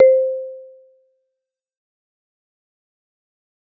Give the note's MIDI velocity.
127